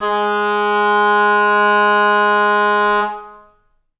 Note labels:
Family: reed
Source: acoustic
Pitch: G#3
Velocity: 75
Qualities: reverb

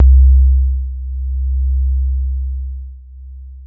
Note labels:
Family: keyboard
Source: electronic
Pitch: C2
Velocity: 127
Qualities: dark, long release

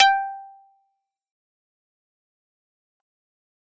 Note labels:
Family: keyboard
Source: electronic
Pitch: G5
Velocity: 127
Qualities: distorted, fast decay, percussive

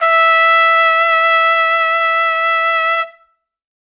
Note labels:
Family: brass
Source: acoustic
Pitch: E5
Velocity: 100

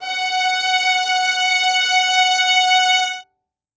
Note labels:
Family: string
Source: acoustic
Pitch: F#5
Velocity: 127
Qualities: reverb

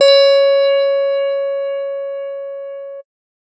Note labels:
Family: bass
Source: synthesizer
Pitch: C#5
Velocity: 127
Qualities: distorted

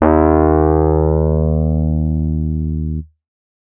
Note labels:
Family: keyboard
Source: electronic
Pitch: D#2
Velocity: 127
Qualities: distorted

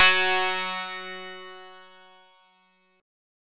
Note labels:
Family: synthesizer lead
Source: synthesizer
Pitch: F#3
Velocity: 75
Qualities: bright, distorted

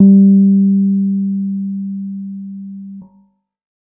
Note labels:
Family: keyboard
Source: electronic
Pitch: G3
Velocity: 25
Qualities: dark

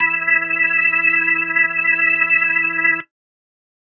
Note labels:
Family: organ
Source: electronic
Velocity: 100

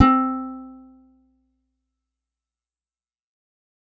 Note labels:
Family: guitar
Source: acoustic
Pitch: C4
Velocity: 75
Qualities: fast decay

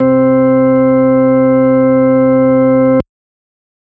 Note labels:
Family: organ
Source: electronic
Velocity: 127

